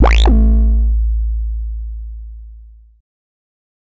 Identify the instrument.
synthesizer bass